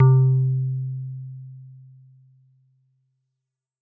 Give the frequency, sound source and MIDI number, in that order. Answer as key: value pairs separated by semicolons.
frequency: 130.8 Hz; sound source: synthesizer; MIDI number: 48